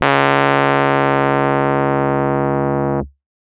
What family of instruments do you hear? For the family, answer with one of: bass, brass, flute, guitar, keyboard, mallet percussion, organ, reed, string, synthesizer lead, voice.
keyboard